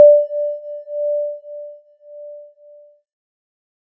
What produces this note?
synthesizer keyboard